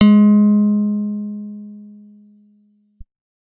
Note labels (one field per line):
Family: guitar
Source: acoustic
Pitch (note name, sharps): G#3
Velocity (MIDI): 127